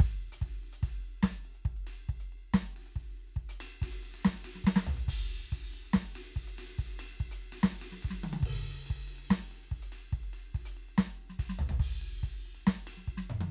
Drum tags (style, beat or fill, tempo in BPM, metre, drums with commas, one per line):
pop
beat
142 BPM
4/4
crash, ride, ride bell, closed hi-hat, snare, high tom, mid tom, floor tom, kick